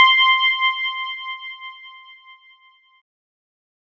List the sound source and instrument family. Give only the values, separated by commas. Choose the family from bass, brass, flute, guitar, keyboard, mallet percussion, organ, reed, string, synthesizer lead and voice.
electronic, keyboard